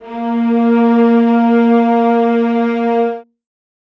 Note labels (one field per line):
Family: string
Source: acoustic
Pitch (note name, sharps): A#3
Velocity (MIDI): 50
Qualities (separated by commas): reverb